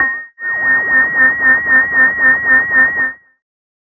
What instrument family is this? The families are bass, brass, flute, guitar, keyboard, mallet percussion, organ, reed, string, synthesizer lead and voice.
bass